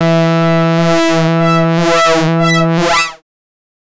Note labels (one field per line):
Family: bass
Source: synthesizer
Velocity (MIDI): 127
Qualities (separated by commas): distorted, non-linear envelope